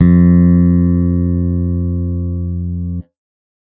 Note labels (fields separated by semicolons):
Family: bass; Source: electronic; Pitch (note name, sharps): F2; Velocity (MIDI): 75